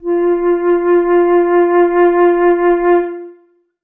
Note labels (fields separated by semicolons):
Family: flute; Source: acoustic; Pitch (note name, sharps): F4; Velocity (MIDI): 50; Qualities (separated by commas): reverb